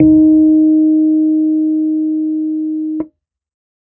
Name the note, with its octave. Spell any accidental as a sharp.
D#4